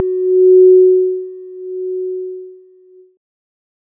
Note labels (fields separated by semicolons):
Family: keyboard; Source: electronic; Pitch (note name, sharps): F#4; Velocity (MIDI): 50; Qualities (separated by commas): multiphonic